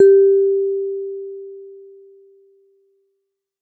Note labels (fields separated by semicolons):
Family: mallet percussion; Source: acoustic; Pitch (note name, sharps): G4; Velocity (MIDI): 100